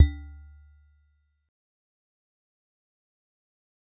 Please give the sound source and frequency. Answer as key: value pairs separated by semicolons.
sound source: acoustic; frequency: 73.42 Hz